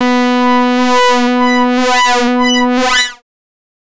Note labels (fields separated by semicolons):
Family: bass; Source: synthesizer; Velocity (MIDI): 25; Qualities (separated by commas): distorted, non-linear envelope